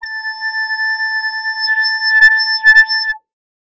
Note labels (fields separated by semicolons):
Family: bass; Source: synthesizer; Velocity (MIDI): 100; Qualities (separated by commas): distorted, non-linear envelope